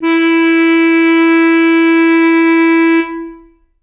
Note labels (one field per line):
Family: reed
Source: acoustic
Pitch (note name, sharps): E4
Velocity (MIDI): 75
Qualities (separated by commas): long release, reverb